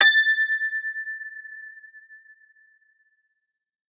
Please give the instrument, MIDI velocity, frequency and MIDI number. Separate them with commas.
electronic guitar, 100, 1760 Hz, 93